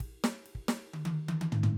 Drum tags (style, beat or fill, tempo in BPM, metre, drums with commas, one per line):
punk
fill
128 BPM
4/4
ride, snare, high tom, floor tom, kick